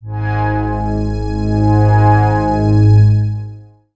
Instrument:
synthesizer lead